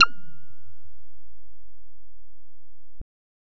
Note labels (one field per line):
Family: bass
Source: synthesizer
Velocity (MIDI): 25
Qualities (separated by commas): distorted